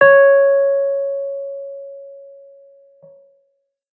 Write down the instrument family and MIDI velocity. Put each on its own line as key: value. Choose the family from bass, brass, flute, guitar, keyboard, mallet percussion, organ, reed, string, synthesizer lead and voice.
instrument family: keyboard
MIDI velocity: 100